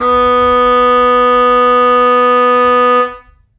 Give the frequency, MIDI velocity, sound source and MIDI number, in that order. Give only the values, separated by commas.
246.9 Hz, 127, acoustic, 59